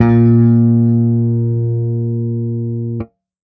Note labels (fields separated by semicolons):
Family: bass; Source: electronic; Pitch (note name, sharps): A#2; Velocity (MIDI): 100